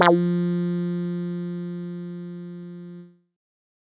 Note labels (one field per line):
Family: bass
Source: synthesizer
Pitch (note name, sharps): F3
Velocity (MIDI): 75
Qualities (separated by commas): distorted